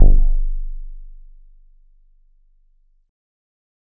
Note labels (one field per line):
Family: keyboard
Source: electronic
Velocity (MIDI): 75